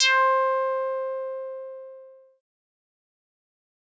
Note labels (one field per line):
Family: synthesizer lead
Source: synthesizer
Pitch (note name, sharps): C5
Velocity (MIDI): 127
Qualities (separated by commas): distorted, fast decay